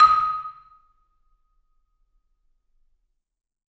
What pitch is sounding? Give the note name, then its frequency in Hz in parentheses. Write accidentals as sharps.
D#6 (1245 Hz)